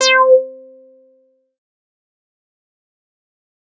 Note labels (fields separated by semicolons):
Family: bass; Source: synthesizer; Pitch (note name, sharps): C5; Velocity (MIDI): 75; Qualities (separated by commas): distorted, fast decay